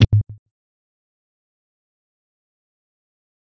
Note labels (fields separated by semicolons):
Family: guitar; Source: electronic; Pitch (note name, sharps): G#2; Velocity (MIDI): 25; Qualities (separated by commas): distorted, fast decay, percussive, tempo-synced